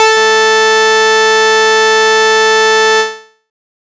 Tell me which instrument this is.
synthesizer bass